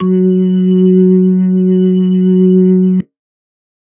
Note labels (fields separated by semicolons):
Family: organ; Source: electronic; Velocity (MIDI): 25; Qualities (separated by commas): dark